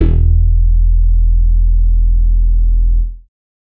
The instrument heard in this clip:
synthesizer bass